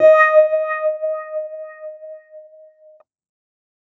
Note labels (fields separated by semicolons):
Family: keyboard; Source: electronic; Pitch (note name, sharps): D#5; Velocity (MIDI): 127